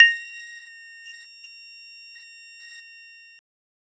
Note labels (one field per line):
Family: mallet percussion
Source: acoustic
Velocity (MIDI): 50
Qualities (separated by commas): multiphonic, percussive